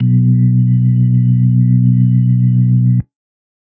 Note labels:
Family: organ; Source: electronic; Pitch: B1; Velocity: 50; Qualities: dark

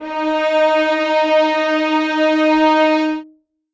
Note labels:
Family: string; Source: acoustic; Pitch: D#4; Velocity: 100; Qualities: reverb

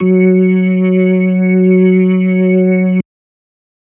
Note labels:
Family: organ; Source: electronic; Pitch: F#3; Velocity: 75; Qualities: distorted

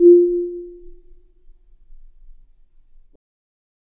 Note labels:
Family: mallet percussion; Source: acoustic; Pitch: F4; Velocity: 25; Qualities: dark, reverb

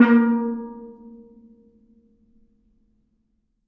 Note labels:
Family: mallet percussion; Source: acoustic; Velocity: 127; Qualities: reverb

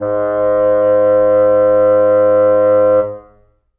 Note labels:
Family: reed; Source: acoustic; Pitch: G#2; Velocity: 75; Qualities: reverb

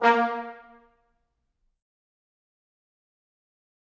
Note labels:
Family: brass; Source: acoustic; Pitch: A#3; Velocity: 100; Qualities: fast decay, percussive, reverb

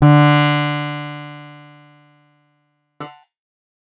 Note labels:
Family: guitar; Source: acoustic; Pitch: D3; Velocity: 75; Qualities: bright, distorted

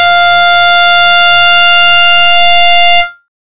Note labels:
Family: bass; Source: synthesizer; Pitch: F5; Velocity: 75; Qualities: bright, distorted

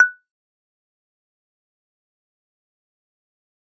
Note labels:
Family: mallet percussion; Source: acoustic; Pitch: F#6; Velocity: 100; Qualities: dark, fast decay, percussive, reverb

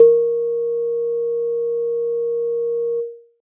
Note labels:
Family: keyboard; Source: electronic; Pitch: A#4; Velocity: 100; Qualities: dark

